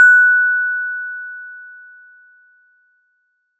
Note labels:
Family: mallet percussion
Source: acoustic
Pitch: F#6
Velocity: 25

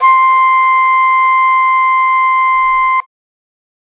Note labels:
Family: flute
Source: acoustic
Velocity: 127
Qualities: bright

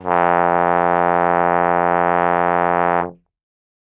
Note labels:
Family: brass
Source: acoustic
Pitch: F2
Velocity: 50

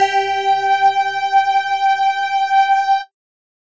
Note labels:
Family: mallet percussion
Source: electronic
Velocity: 100

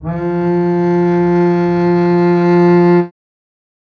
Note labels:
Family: string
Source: acoustic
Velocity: 50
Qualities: reverb

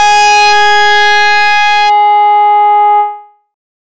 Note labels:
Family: bass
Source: synthesizer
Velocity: 127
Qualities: bright, distorted

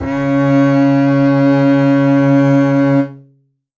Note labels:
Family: string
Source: acoustic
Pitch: C#3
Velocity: 75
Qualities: reverb

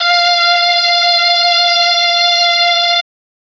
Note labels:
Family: string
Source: electronic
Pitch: F5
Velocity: 127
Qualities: bright, distorted, reverb

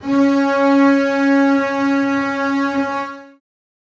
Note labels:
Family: string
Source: acoustic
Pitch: C#4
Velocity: 127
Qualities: reverb

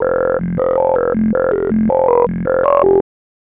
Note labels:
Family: bass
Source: synthesizer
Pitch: F1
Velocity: 50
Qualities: tempo-synced

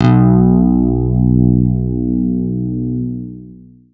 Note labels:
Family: guitar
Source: electronic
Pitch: B1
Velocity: 127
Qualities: long release

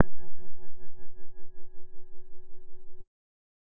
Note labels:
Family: bass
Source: synthesizer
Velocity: 25

